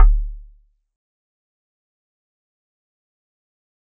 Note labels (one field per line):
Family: mallet percussion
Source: acoustic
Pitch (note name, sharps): D1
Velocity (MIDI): 25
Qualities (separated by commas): fast decay, percussive